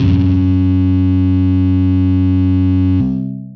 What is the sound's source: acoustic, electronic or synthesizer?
electronic